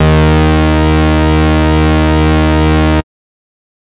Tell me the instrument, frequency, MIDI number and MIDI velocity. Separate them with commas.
synthesizer bass, 77.78 Hz, 39, 50